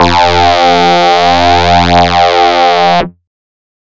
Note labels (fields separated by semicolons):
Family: bass; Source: synthesizer; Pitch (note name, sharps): F2; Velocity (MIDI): 127; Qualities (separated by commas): bright, distorted